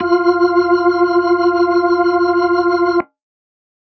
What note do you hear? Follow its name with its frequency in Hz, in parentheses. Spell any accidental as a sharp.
F4 (349.2 Hz)